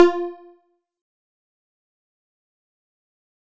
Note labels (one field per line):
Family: bass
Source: synthesizer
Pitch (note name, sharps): F4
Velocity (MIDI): 127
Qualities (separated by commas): fast decay, percussive